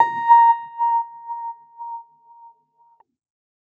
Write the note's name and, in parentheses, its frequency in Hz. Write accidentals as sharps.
A#5 (932.3 Hz)